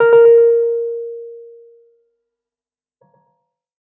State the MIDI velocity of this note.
100